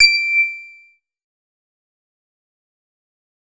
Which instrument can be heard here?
synthesizer bass